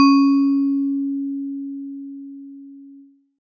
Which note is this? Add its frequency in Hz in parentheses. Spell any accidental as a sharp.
C#4 (277.2 Hz)